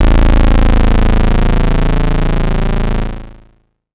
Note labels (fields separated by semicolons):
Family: bass; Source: synthesizer; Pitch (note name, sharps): A0; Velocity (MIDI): 127; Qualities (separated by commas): bright, distorted, long release